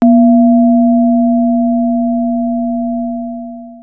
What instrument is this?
acoustic keyboard